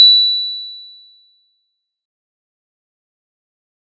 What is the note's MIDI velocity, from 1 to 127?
75